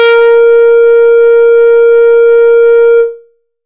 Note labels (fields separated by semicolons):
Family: bass; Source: synthesizer; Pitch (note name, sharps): A#4; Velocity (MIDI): 127; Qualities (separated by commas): distorted, tempo-synced